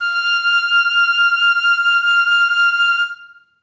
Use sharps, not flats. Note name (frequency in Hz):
F6 (1397 Hz)